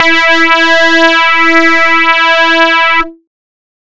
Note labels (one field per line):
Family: bass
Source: synthesizer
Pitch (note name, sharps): E4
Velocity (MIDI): 127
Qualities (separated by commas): bright, distorted